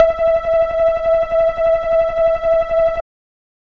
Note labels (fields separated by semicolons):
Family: bass; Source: synthesizer; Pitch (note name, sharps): E5; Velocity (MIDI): 50; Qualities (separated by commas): dark